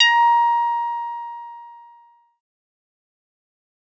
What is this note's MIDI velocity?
50